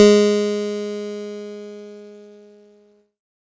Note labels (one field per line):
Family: keyboard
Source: electronic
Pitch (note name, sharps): G#3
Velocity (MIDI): 127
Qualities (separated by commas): bright, distorted